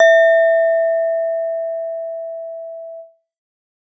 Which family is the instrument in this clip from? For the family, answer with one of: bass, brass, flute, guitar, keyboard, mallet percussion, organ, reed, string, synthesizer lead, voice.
mallet percussion